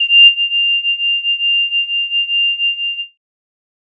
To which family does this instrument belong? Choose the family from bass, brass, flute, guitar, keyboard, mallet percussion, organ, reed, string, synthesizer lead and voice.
flute